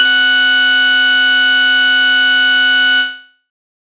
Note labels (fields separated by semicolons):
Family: bass; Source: synthesizer; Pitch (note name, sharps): F#6; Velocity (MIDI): 25; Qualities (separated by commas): bright, distorted